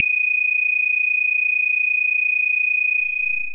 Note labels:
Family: bass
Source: synthesizer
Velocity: 127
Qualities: bright, distorted, long release

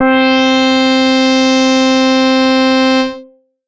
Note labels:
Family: bass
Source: synthesizer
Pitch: C4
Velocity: 100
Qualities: distorted

